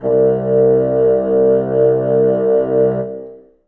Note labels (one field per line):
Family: reed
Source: acoustic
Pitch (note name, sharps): C2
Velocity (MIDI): 25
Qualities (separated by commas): long release, reverb